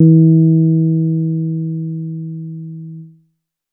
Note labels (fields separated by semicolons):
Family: bass; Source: synthesizer; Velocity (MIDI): 50; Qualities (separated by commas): dark